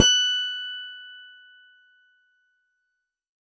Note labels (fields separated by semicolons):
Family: keyboard; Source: electronic; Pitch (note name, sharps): F#6; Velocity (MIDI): 25